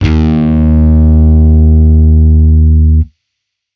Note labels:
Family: bass; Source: electronic; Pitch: D#2; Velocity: 127; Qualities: distorted

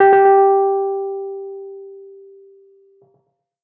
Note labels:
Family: keyboard; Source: electronic; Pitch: G4; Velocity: 75; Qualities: tempo-synced

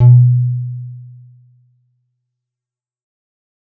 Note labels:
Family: guitar; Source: electronic; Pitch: B2; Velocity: 50; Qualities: dark, fast decay, reverb

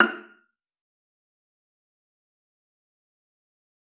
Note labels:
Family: string; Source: acoustic; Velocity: 100; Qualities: fast decay, percussive, reverb

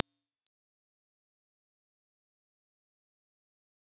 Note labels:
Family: mallet percussion; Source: acoustic; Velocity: 25; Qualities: bright, fast decay, non-linear envelope, percussive

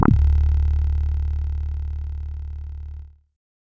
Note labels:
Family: bass; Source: synthesizer; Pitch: D1; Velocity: 50; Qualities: distorted

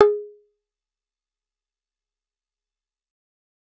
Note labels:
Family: bass; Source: synthesizer; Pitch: G#4; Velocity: 50; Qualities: fast decay, percussive

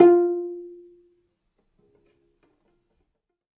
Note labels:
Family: string; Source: acoustic; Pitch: F4; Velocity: 25; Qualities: percussive, reverb

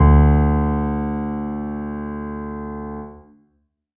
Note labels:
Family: keyboard; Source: acoustic; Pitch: D2; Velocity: 75; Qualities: reverb

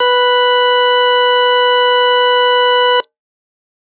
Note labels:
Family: organ; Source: electronic; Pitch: B4; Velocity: 100

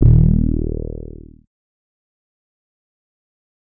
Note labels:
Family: bass; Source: synthesizer; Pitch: D#1; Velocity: 25; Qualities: distorted, fast decay

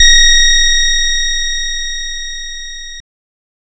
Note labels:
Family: guitar; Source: synthesizer; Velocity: 50; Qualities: bright, distorted

